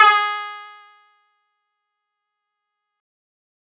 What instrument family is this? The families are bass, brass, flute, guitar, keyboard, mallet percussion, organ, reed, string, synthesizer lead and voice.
guitar